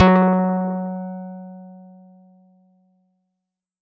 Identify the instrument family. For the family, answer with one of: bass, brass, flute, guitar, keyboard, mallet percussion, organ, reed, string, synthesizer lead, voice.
guitar